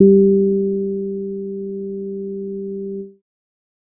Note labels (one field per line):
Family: bass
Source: synthesizer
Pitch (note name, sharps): G3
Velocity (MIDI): 50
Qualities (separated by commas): dark